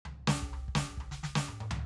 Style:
gospel